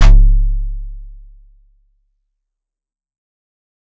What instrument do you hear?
acoustic keyboard